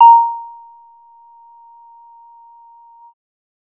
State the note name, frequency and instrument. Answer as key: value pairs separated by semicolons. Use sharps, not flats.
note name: A#5; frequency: 932.3 Hz; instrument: synthesizer bass